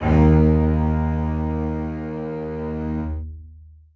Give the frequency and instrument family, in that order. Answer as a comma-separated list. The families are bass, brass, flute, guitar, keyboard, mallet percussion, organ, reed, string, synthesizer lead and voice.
77.78 Hz, string